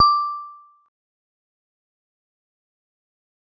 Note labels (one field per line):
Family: mallet percussion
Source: acoustic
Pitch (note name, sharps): D6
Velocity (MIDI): 50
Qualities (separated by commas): fast decay, percussive